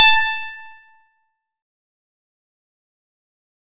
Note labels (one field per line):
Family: guitar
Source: acoustic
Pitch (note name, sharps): A5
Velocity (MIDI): 75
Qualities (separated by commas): bright, distorted, fast decay, percussive